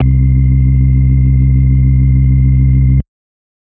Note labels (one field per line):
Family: organ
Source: electronic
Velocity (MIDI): 75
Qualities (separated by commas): dark